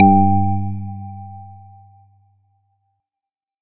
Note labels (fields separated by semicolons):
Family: organ; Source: electronic; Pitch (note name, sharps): G2; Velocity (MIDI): 75